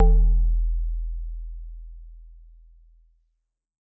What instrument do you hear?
acoustic mallet percussion instrument